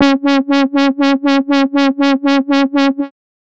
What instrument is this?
synthesizer bass